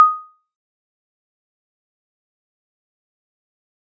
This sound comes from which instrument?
acoustic mallet percussion instrument